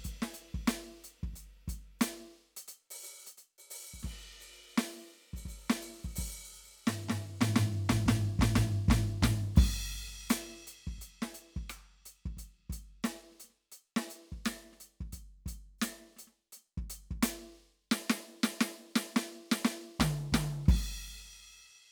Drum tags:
rock
beat
87 BPM
4/4
crash, closed hi-hat, open hi-hat, hi-hat pedal, snare, cross-stick, mid tom, floor tom, kick

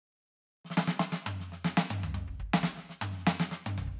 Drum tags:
rock
beat
120 BPM
4/4
snare, high tom, mid tom, floor tom, kick

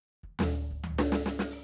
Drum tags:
punk
fill
144 BPM
4/4
open hi-hat, snare, floor tom, kick

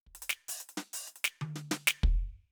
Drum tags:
funk
fill
95 BPM
4/4
closed hi-hat, hi-hat pedal, snare, high tom, kick

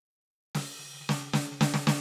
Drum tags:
funk
fill
112 BPM
4/4
crash, snare

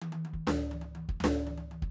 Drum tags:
fast funk
fill
125 BPM
4/4
snare, high tom, floor tom, kick

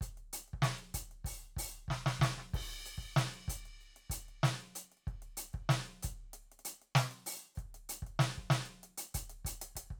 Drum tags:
rock
beat
95 BPM
4/4
crash, closed hi-hat, open hi-hat, hi-hat pedal, snare, kick

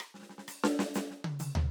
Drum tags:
Purdie shuffle
fill
130 BPM
4/4
hi-hat pedal, snare, cross-stick, high tom, floor tom

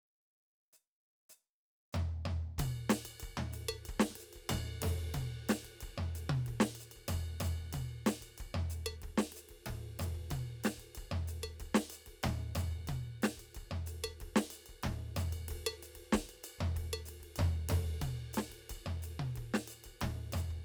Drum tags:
samba
beat
93 BPM
4/4
ride, ride bell, hi-hat pedal, percussion, snare, mid tom, floor tom, kick

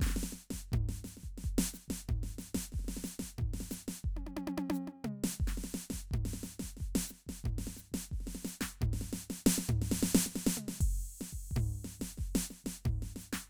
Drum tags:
samba
beat
89 BPM
4/4
crash, hi-hat pedal, snare, high tom, mid tom, floor tom, kick

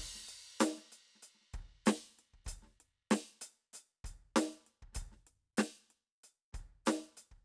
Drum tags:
soul
beat
96 BPM
4/4
closed hi-hat, hi-hat pedal, snare, kick

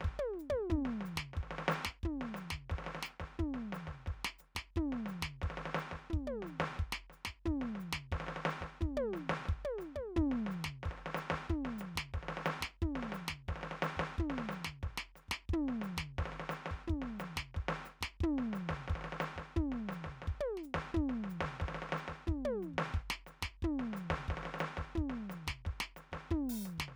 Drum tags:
samba
beat
89 BPM
4/4
open hi-hat, hi-hat pedal, snare, high tom, floor tom, kick

